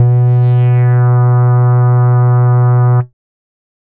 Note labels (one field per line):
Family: bass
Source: synthesizer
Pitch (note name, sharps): B2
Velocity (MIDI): 127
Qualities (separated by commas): distorted